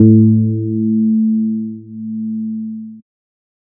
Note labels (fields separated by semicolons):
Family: bass; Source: synthesizer; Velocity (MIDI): 75